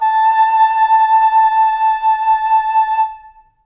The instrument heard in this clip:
acoustic flute